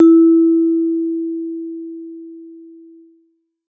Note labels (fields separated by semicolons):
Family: mallet percussion; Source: acoustic; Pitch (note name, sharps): E4; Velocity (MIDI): 50